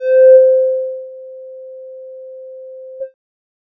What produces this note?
synthesizer bass